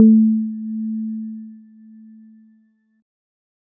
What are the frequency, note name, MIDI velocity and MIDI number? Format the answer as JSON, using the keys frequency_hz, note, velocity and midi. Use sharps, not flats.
{"frequency_hz": 220, "note": "A3", "velocity": 25, "midi": 57}